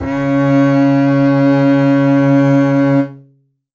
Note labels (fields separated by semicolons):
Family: string; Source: acoustic; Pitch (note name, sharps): C#3; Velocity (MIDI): 50; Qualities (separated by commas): reverb